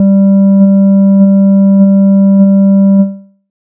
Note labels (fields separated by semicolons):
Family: bass; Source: synthesizer; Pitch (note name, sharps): G3; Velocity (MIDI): 75; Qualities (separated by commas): dark